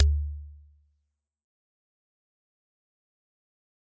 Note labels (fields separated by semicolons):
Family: mallet percussion; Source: acoustic; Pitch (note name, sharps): D2; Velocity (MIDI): 127; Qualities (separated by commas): fast decay, percussive